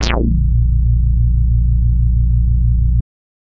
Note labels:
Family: bass; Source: synthesizer; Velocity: 127; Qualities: distorted

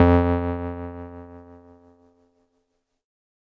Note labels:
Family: keyboard; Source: electronic; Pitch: F2; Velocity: 50; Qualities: distorted

